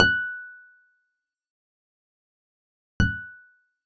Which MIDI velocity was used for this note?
100